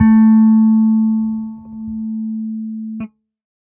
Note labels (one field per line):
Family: bass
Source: electronic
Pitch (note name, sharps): A3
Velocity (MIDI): 50